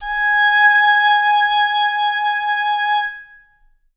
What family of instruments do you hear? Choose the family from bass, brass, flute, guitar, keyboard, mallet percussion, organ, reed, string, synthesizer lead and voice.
reed